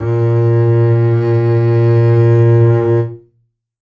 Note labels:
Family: string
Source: acoustic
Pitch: A#2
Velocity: 50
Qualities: reverb

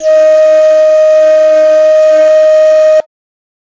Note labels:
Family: flute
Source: acoustic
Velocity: 25

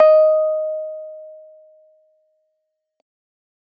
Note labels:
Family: keyboard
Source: electronic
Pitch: D#5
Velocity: 75

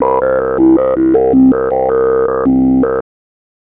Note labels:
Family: bass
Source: synthesizer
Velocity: 50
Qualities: tempo-synced

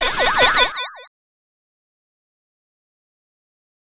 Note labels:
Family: bass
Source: synthesizer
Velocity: 127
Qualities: bright, distorted, fast decay, multiphonic

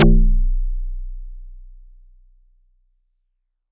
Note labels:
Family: mallet percussion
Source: acoustic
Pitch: B0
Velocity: 127

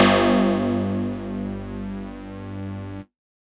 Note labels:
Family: mallet percussion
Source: electronic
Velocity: 25

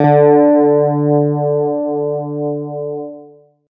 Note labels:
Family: guitar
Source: electronic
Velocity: 25

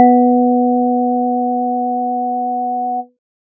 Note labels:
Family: organ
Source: electronic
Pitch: B3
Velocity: 25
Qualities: dark

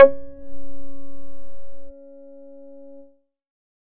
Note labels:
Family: bass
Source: synthesizer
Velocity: 50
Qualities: distorted

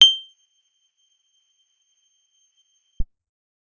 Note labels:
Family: guitar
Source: acoustic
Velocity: 50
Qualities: bright, percussive

